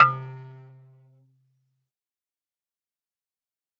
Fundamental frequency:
130.8 Hz